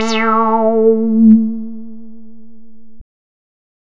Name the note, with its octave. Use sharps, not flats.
A3